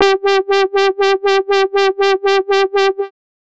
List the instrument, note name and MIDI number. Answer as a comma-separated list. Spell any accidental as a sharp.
synthesizer bass, G4, 67